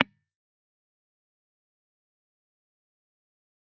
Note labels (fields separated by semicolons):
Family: guitar; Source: electronic; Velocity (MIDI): 25; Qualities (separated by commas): distorted, fast decay, percussive